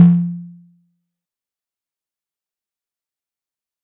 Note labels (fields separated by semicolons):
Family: mallet percussion; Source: acoustic; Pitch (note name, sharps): F3; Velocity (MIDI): 75; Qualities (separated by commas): fast decay, percussive